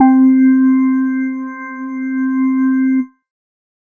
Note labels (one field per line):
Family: organ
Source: electronic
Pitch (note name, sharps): C4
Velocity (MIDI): 50